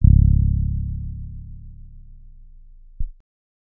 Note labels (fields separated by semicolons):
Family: keyboard; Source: electronic; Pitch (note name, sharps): C#1; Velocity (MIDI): 25; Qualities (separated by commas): dark